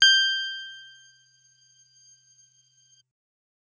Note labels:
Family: guitar; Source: electronic; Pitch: G6; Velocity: 127; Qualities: bright

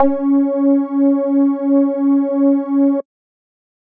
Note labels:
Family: bass; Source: synthesizer; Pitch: C#4; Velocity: 75

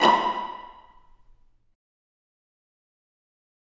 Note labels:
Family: string; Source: acoustic; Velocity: 127; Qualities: fast decay, reverb

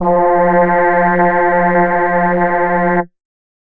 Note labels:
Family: voice; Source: synthesizer; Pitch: F3; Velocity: 25; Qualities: multiphonic

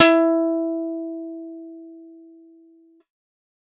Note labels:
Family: guitar; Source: synthesizer; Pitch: E4; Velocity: 25

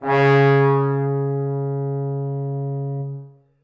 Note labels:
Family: brass; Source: acoustic; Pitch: C#3; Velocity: 127; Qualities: bright, reverb

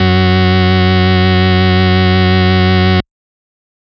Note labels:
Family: organ; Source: electronic; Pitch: F#2; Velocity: 100; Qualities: bright, distorted

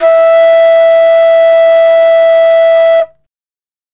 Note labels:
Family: flute; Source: acoustic; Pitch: E5; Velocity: 50

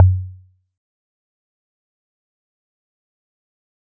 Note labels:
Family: mallet percussion; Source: acoustic; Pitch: F#2; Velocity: 50; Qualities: fast decay, percussive

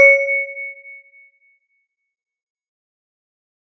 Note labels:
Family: mallet percussion; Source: acoustic; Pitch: C#5; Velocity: 100; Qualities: fast decay

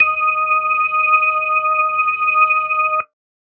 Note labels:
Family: organ; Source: electronic; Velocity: 50

